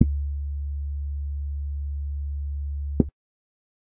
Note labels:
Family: bass; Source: synthesizer; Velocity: 25

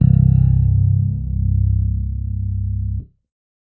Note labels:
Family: bass; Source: electronic; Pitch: C1; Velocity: 100

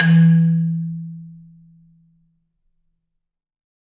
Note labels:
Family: mallet percussion; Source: acoustic; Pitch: E3; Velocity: 127; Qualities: reverb

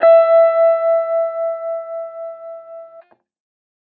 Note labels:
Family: guitar; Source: electronic; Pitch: E5; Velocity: 25; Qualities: distorted

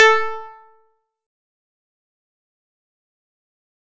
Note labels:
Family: guitar; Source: acoustic; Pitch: A4; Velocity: 50; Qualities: distorted, fast decay, percussive

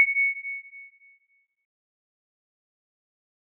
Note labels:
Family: mallet percussion; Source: acoustic; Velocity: 25

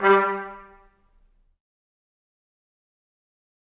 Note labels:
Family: brass; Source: acoustic; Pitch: G3; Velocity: 75; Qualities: fast decay, percussive, reverb

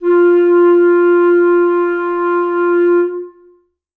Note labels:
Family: reed; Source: acoustic; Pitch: F4; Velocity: 100; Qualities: long release, reverb

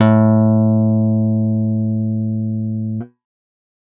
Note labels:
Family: guitar; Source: electronic; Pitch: A2; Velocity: 100

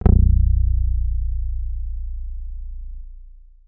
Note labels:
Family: guitar; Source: electronic; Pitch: A#0; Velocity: 50; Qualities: long release

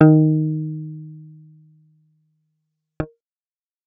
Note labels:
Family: bass; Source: synthesizer; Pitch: D#3; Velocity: 75

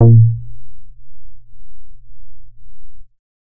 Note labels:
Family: bass; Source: synthesizer; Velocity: 50; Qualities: dark, distorted

